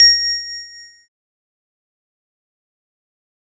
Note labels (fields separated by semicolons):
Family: keyboard; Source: electronic; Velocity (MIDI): 25; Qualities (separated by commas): bright, fast decay, reverb